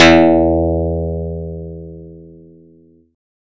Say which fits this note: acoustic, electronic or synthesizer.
synthesizer